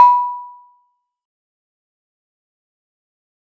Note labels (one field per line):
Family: mallet percussion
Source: acoustic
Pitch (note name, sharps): B5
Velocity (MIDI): 75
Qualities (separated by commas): fast decay, percussive